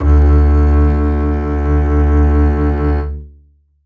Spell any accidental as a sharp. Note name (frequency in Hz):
D2 (73.42 Hz)